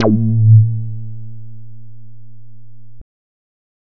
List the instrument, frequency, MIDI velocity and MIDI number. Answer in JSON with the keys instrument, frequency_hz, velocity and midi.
{"instrument": "synthesizer bass", "frequency_hz": 110, "velocity": 25, "midi": 45}